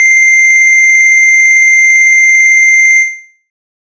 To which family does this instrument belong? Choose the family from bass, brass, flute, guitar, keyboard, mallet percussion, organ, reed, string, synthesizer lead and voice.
bass